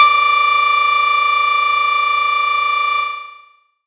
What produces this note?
synthesizer bass